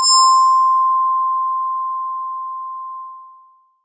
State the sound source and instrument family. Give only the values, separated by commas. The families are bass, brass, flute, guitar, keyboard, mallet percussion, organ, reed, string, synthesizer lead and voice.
electronic, mallet percussion